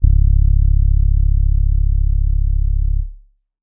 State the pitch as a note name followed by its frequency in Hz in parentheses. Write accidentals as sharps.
C#1 (34.65 Hz)